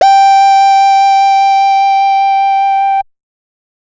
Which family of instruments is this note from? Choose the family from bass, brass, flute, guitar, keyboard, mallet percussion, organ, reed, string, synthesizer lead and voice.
bass